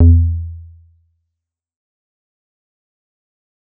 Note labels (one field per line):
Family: bass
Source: synthesizer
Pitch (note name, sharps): E2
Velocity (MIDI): 25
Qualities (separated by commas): dark, fast decay, percussive